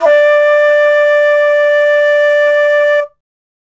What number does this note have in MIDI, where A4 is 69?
74